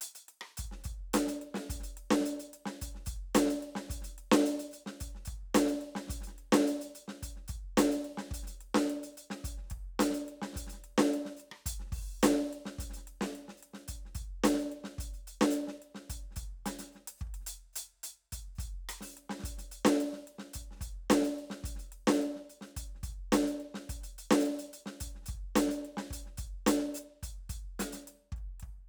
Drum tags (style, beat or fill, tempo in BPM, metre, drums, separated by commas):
ijexá, beat, 108 BPM, 4/4, closed hi-hat, open hi-hat, hi-hat pedal, snare, cross-stick, kick